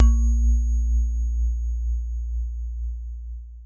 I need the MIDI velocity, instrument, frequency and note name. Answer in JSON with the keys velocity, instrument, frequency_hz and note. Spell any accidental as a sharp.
{"velocity": 127, "instrument": "acoustic mallet percussion instrument", "frequency_hz": 58.27, "note": "A#1"}